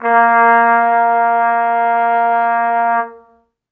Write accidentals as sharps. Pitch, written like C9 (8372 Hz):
A#3 (233.1 Hz)